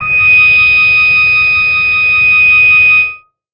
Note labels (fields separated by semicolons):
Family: bass; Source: synthesizer; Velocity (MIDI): 75